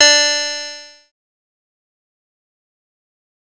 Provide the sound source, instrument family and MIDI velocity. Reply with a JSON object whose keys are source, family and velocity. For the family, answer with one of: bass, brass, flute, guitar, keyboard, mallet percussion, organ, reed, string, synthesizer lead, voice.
{"source": "synthesizer", "family": "bass", "velocity": 75}